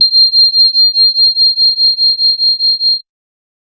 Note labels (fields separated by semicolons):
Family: organ; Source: electronic; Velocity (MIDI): 100; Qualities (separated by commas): bright